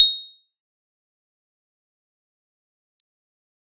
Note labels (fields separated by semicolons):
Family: keyboard; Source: electronic; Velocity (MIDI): 127; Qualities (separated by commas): bright, fast decay, percussive